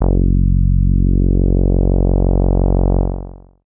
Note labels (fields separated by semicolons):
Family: bass; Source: synthesizer; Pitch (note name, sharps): F#1; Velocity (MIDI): 25; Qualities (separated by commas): distorted, long release